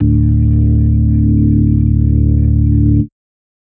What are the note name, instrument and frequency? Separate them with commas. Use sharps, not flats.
D1, electronic organ, 36.71 Hz